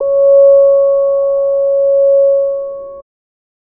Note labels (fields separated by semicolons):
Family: bass; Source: synthesizer; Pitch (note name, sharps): C#5; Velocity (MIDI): 50; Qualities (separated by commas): distorted